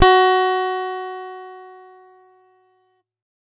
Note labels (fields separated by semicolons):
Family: guitar; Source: electronic; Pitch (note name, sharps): F#4; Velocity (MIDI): 75; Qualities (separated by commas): bright